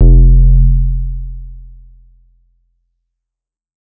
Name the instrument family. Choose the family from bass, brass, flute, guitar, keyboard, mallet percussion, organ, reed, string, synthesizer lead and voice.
bass